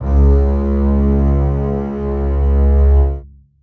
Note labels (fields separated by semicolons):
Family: string; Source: acoustic; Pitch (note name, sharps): C#2; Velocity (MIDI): 127; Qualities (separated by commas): reverb